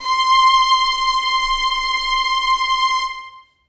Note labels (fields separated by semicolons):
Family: string; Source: acoustic; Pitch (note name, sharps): C6; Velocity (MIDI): 50; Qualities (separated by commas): reverb